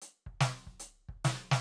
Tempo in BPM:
144 BPM